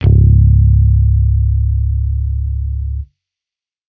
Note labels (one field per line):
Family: bass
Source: electronic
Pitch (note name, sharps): C#1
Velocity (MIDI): 127